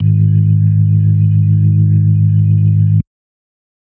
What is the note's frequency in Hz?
51.91 Hz